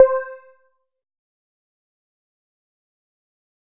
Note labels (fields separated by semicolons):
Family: bass; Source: synthesizer; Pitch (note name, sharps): C5; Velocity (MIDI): 127; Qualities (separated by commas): dark, fast decay, percussive